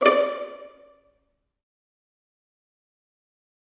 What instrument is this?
acoustic string instrument